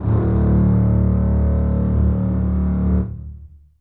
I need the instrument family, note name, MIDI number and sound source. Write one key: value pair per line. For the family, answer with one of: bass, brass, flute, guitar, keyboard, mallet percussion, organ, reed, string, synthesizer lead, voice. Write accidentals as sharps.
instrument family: string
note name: D1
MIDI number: 26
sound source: acoustic